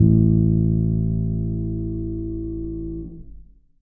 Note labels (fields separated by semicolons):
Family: keyboard; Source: acoustic; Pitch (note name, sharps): A1; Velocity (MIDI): 25; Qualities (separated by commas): dark, long release, reverb